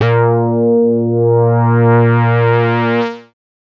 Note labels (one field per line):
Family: bass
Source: synthesizer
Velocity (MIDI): 75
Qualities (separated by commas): distorted, multiphonic